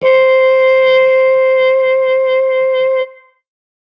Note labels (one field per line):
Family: brass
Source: acoustic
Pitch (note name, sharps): C5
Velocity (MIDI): 25